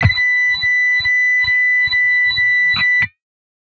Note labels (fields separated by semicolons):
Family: guitar; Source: synthesizer; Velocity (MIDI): 100; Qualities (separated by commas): bright, distorted